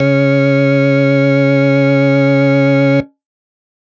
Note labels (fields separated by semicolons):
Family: organ; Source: electronic; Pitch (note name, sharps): C#3; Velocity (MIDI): 25; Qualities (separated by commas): distorted